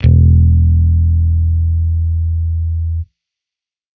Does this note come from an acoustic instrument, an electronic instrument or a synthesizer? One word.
electronic